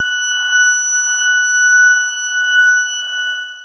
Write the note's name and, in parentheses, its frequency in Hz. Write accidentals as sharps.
F#6 (1480 Hz)